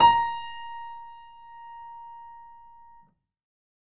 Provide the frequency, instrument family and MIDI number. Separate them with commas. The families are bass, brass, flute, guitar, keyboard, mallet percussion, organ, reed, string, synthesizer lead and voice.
932.3 Hz, keyboard, 82